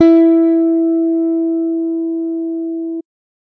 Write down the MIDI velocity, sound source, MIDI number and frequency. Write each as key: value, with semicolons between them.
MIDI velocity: 100; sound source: electronic; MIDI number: 64; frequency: 329.6 Hz